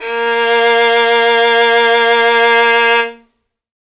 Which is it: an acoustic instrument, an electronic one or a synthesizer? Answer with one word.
acoustic